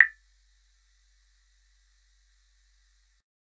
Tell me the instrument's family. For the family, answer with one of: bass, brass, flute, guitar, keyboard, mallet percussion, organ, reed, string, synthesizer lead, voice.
bass